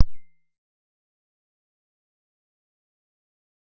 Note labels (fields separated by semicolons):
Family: bass; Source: synthesizer; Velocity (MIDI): 25; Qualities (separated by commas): fast decay, percussive